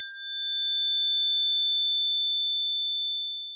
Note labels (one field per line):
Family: mallet percussion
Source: acoustic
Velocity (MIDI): 127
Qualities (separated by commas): bright, distorted, long release